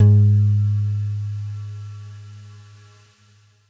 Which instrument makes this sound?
electronic guitar